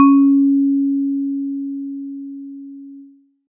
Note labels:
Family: mallet percussion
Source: acoustic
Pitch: C#4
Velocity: 25

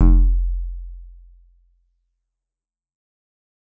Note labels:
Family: guitar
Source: electronic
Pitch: F1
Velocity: 50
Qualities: dark, fast decay, reverb

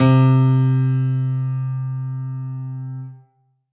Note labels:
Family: keyboard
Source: acoustic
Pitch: C3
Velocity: 127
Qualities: bright

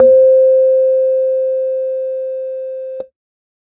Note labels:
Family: keyboard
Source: electronic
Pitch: C5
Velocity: 25

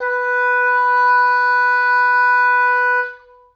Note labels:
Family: reed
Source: acoustic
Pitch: B4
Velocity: 25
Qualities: reverb

